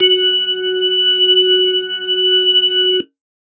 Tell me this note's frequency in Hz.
370 Hz